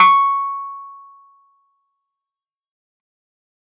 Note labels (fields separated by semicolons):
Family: keyboard; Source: electronic; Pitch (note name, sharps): C#6; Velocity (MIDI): 127; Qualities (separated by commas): fast decay